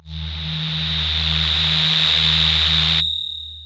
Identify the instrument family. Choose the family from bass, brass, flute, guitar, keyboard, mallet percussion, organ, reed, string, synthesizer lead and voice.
voice